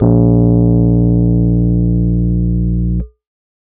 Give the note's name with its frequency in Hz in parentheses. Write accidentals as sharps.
A#1 (58.27 Hz)